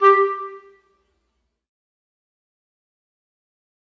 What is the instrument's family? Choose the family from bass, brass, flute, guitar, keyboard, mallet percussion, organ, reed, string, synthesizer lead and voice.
reed